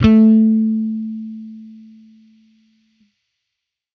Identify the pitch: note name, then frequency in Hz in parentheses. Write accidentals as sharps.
A3 (220 Hz)